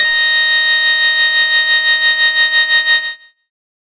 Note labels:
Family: bass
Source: synthesizer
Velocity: 50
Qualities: bright, distorted

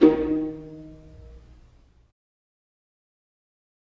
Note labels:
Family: string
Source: acoustic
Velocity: 50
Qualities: dark, fast decay, reverb

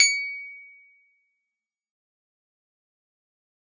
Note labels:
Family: guitar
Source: acoustic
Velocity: 127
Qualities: bright, fast decay, percussive

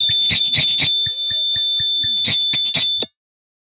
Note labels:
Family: guitar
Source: electronic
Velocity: 75

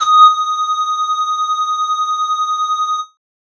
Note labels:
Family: flute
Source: synthesizer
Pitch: D#6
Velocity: 50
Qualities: distorted

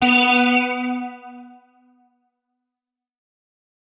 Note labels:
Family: guitar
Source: electronic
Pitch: B3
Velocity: 100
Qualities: fast decay

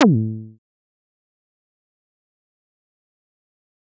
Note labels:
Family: bass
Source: synthesizer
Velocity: 100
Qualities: distorted, fast decay, percussive

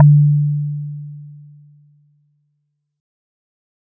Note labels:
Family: mallet percussion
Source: acoustic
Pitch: D3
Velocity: 50

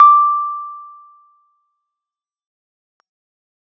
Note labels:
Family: keyboard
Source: electronic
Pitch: D6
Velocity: 75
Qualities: fast decay

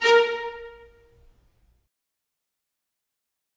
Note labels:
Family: string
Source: acoustic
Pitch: A#4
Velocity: 25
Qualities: fast decay, reverb

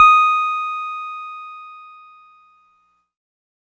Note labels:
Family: keyboard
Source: electronic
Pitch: D#6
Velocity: 127

